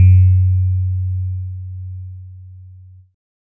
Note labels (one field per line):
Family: keyboard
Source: electronic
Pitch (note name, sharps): F#2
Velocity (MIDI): 50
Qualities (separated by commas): distorted